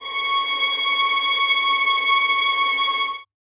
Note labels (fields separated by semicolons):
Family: string; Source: acoustic; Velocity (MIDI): 25; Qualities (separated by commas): reverb